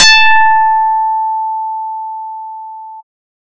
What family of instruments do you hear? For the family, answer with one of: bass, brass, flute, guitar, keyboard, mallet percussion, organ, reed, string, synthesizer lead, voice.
bass